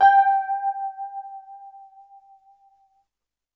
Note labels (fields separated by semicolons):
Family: keyboard; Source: electronic; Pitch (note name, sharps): G5; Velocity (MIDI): 100